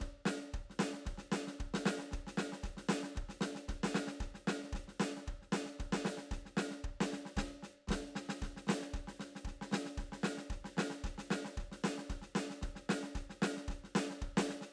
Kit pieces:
snare and kick